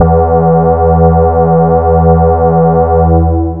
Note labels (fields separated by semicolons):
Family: bass; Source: synthesizer; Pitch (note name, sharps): E2; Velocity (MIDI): 75; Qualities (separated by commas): long release